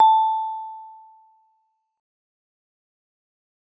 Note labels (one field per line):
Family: mallet percussion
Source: acoustic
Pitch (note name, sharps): A5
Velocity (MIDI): 75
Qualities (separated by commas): fast decay